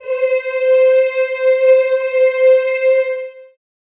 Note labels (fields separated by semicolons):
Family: voice; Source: acoustic; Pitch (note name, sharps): C5; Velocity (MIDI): 75; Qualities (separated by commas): long release, reverb